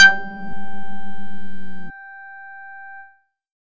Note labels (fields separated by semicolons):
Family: bass; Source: synthesizer; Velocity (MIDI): 75; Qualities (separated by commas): distorted